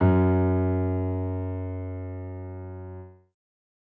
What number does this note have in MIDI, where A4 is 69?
42